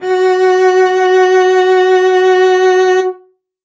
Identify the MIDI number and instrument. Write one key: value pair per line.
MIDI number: 66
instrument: acoustic string instrument